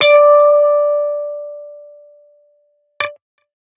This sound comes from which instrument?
electronic guitar